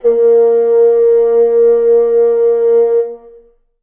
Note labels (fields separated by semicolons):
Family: reed; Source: acoustic; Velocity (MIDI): 25; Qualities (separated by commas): long release, reverb